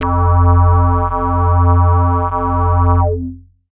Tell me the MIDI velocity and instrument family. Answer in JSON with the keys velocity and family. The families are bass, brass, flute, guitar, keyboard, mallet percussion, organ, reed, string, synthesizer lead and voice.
{"velocity": 127, "family": "bass"}